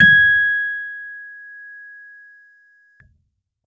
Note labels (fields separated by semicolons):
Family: keyboard; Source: electronic; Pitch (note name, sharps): G#6; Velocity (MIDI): 75